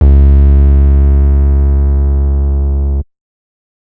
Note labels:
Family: bass; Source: synthesizer; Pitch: C#2; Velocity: 75; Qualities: distorted

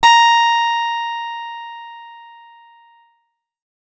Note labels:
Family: guitar; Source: acoustic; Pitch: A#5; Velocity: 25; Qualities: bright, distorted

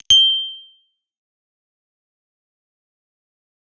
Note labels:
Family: bass; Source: synthesizer; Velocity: 50; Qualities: bright, distorted, fast decay

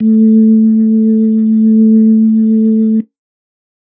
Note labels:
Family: organ; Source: electronic; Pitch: A3; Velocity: 100; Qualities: dark

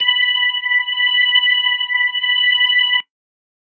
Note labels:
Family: organ; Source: electronic; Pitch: B5; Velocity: 75

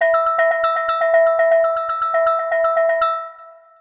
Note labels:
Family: mallet percussion; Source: synthesizer; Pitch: E5; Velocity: 50; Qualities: long release, multiphonic, percussive, tempo-synced

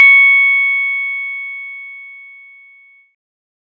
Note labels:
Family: bass; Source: synthesizer; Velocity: 50

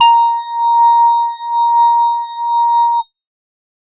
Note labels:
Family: organ; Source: electronic; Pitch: A#5; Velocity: 127

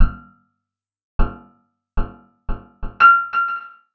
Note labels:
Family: guitar; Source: acoustic; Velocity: 75; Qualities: percussive, reverb

